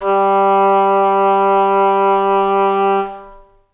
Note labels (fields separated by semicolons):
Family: reed; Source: acoustic; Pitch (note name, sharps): G3; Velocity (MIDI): 50; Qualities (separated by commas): long release, reverb